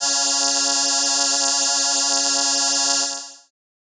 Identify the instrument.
synthesizer keyboard